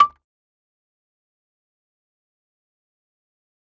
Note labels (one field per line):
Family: mallet percussion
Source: acoustic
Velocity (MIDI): 127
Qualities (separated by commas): fast decay, percussive, reverb